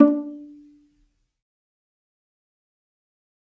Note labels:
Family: string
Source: acoustic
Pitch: D4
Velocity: 25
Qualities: dark, fast decay, percussive, reverb

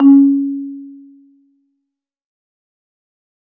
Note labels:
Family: mallet percussion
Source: acoustic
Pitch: C#4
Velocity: 25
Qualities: dark, fast decay, reverb

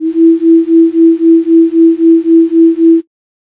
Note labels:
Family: flute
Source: synthesizer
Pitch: E4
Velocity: 100

